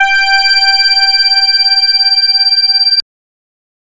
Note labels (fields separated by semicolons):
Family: bass; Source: synthesizer; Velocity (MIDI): 127; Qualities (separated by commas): bright, distorted, multiphonic